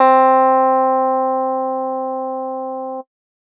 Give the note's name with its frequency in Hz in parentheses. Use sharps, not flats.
C4 (261.6 Hz)